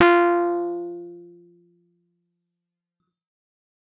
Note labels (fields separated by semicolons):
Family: keyboard; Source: electronic; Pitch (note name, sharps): F4; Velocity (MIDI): 127; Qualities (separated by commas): distorted, fast decay